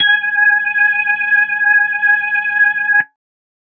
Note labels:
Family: organ; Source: electronic; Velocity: 50

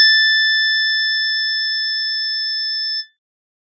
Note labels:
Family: organ; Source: electronic; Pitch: A6; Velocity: 25; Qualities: bright

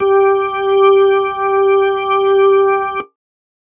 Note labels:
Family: organ; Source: electronic; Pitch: G4; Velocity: 75

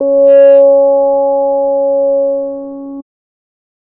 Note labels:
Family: bass; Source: synthesizer; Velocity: 127; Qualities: distorted

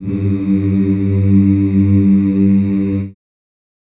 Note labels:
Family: voice; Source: acoustic; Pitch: G2; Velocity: 50; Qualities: dark, reverb

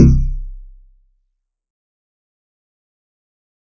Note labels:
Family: guitar; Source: synthesizer; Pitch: C1; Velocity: 127; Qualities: dark, fast decay, percussive

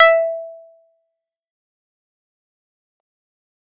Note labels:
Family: keyboard; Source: electronic; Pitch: E5; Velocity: 100; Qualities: fast decay, percussive

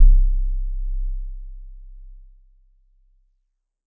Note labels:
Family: mallet percussion; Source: acoustic; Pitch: C1; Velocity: 25; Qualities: dark

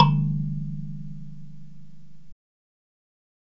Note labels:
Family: mallet percussion; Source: acoustic; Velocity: 75; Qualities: fast decay, reverb

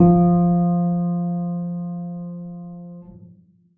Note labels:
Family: keyboard; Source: acoustic; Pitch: F3; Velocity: 50; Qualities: dark, reverb

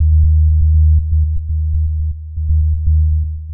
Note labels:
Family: synthesizer lead; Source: synthesizer; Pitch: D#2; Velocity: 75; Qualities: dark, long release, tempo-synced

